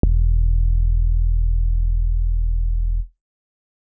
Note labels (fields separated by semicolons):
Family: keyboard; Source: electronic; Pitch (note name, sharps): E1; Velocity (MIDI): 25